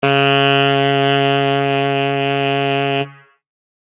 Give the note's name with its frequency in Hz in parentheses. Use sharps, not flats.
C#3 (138.6 Hz)